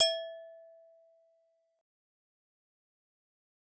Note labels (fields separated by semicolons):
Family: mallet percussion; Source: acoustic; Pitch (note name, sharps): E5; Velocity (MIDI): 25; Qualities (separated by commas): fast decay, percussive